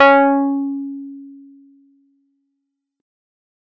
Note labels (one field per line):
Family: keyboard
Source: electronic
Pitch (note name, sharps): C#4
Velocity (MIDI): 100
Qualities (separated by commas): distorted